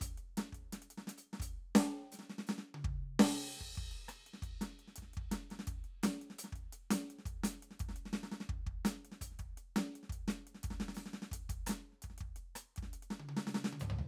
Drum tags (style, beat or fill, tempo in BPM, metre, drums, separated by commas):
breakbeat, beat, 170 BPM, 4/4, crash, closed hi-hat, hi-hat pedal, snare, cross-stick, high tom, floor tom, kick